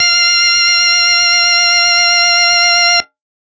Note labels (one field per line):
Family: organ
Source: electronic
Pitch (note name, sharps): F5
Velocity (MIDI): 25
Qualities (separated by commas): bright